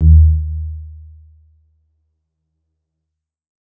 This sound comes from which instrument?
electronic keyboard